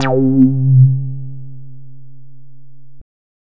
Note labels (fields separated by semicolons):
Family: bass; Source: synthesizer; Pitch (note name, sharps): C3; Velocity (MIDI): 50; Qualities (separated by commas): distorted